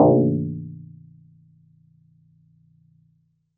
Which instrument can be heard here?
acoustic mallet percussion instrument